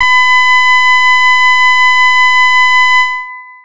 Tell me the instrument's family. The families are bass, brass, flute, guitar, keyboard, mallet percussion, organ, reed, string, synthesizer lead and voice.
keyboard